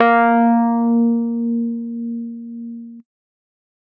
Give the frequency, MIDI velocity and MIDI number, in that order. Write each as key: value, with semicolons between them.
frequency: 233.1 Hz; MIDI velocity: 75; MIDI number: 58